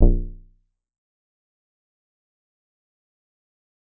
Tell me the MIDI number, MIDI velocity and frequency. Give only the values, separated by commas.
23, 25, 30.87 Hz